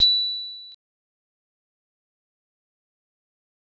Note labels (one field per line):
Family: mallet percussion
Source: acoustic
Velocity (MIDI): 25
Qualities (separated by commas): bright, fast decay